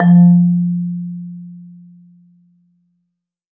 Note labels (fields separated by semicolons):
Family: mallet percussion; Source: acoustic; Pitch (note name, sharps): F3; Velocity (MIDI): 50; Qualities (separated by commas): dark, reverb